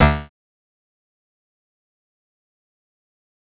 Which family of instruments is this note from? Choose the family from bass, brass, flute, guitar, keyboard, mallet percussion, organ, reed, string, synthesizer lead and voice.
bass